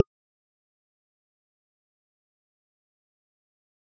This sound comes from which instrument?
acoustic mallet percussion instrument